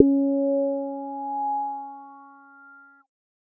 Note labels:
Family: bass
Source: synthesizer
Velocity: 25

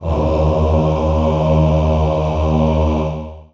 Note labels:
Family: voice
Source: acoustic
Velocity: 100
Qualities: long release, reverb

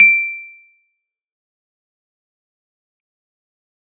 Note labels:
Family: keyboard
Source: electronic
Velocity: 127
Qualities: fast decay, percussive

